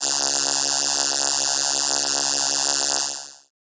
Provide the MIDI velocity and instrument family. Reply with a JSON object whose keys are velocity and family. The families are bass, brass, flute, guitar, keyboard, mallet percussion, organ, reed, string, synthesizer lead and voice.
{"velocity": 100, "family": "keyboard"}